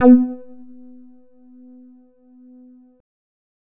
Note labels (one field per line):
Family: bass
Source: synthesizer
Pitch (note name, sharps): B3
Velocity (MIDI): 50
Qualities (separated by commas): dark, distorted, percussive